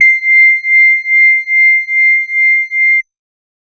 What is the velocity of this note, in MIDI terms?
50